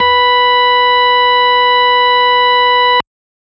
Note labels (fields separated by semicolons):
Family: organ; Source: electronic; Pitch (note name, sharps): B4; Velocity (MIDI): 75